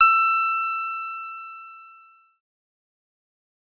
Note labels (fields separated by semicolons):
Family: bass; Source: synthesizer; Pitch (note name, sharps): E6; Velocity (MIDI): 127; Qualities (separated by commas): bright, distorted, fast decay